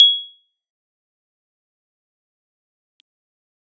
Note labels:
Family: keyboard; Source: electronic; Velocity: 50; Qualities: bright, fast decay, percussive

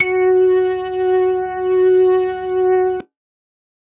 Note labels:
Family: organ; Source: electronic; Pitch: F#4; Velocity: 75

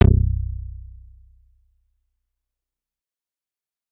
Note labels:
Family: bass; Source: synthesizer; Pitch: B0; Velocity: 100; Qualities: distorted, fast decay

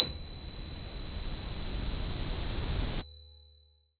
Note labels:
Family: voice; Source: synthesizer; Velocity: 25; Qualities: distorted, long release

